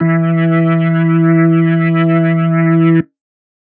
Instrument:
electronic organ